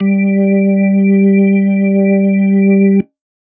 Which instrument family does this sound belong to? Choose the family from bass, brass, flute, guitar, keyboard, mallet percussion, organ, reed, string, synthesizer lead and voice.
organ